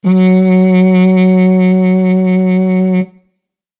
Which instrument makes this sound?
acoustic brass instrument